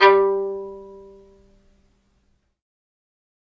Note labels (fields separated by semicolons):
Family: string; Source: acoustic; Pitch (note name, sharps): G3; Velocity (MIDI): 50; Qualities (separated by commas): fast decay, reverb